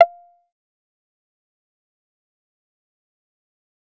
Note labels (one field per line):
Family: bass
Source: synthesizer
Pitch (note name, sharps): F5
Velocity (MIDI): 100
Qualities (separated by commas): fast decay, percussive